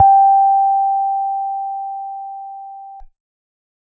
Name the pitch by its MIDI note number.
79